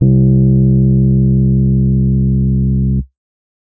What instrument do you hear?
electronic keyboard